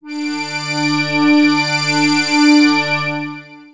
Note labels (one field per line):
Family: synthesizer lead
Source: synthesizer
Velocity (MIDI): 127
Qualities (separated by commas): bright, long release, non-linear envelope